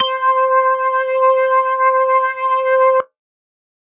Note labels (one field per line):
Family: organ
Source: electronic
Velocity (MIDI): 127